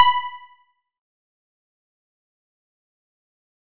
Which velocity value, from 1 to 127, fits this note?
127